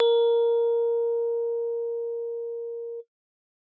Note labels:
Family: keyboard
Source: acoustic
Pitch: A#4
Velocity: 75

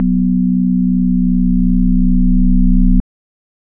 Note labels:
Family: organ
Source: electronic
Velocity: 100

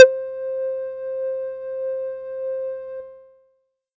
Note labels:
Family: bass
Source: synthesizer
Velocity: 25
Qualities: multiphonic

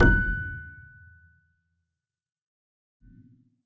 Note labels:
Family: keyboard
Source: acoustic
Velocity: 50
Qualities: reverb

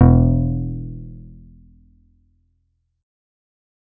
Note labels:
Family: bass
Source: synthesizer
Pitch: E1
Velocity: 75

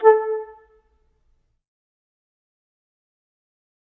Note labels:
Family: flute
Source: acoustic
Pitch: A4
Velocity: 50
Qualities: fast decay, percussive, reverb

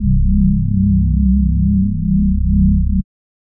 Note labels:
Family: voice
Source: synthesizer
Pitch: C1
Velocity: 25

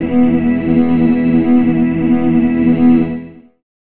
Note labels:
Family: organ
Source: electronic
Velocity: 25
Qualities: long release, reverb

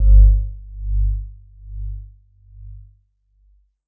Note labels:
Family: mallet percussion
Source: electronic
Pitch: G1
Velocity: 50

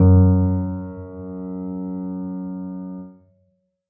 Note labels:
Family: keyboard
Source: acoustic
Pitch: F#2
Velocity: 75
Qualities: reverb

